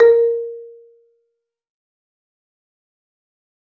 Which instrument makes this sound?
acoustic mallet percussion instrument